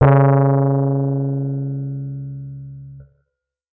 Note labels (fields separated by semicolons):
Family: keyboard; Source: electronic; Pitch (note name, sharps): C#3; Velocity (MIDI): 100; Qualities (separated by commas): distorted